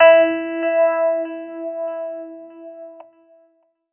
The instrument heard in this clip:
electronic keyboard